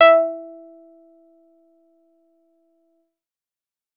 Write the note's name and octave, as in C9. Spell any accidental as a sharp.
E5